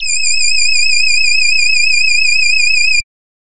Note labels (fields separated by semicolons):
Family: voice; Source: synthesizer; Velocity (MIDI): 75; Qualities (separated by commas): bright